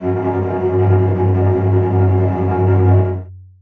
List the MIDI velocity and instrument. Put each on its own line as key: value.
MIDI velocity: 75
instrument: acoustic string instrument